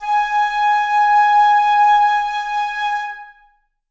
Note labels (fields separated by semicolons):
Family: reed; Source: acoustic; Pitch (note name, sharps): G#5; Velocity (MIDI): 75; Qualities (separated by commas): reverb